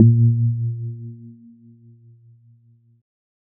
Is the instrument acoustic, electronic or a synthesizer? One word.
electronic